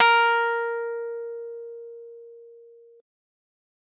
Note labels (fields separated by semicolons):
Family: keyboard; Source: electronic; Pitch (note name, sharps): A#4; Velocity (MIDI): 127; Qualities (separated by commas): distorted